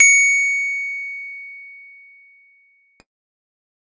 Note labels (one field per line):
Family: keyboard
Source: electronic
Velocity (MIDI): 127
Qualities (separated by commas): bright